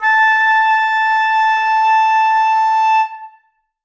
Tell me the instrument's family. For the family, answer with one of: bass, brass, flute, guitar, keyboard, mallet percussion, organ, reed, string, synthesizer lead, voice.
flute